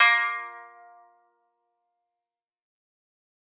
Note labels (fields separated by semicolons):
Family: guitar; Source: acoustic; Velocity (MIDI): 100; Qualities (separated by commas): fast decay, percussive